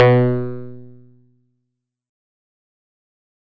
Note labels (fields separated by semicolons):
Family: guitar; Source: acoustic; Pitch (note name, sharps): B2; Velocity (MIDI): 75; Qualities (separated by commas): distorted, fast decay